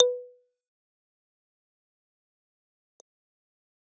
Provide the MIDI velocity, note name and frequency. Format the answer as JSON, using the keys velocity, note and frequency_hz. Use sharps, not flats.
{"velocity": 50, "note": "B4", "frequency_hz": 493.9}